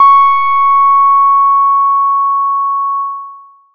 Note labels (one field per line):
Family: bass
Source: synthesizer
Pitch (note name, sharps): C#6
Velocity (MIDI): 100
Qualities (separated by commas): distorted, long release